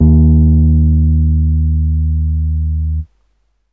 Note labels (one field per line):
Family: keyboard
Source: electronic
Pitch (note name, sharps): D#2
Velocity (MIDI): 50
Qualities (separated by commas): dark